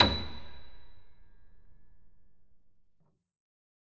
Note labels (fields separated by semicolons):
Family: keyboard; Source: acoustic; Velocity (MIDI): 75; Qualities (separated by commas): reverb